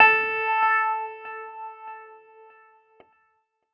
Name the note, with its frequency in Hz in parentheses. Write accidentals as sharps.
A4 (440 Hz)